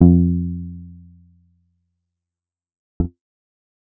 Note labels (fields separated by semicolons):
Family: bass; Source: synthesizer; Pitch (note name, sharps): F2; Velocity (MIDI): 50; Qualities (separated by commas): dark, fast decay